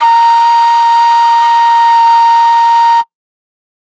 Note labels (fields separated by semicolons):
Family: flute; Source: acoustic; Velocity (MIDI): 100